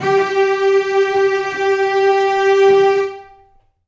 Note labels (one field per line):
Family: string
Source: acoustic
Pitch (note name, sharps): G4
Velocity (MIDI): 127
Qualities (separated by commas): reverb